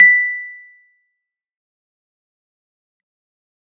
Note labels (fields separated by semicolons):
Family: keyboard; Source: electronic; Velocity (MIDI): 50; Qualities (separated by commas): fast decay, percussive